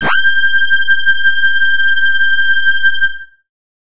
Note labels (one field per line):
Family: bass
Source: synthesizer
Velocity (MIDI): 100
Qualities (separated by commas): bright, distorted